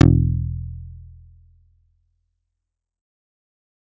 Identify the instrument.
synthesizer bass